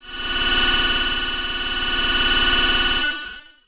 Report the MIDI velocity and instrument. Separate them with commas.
127, synthesizer bass